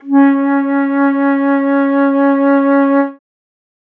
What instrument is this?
acoustic flute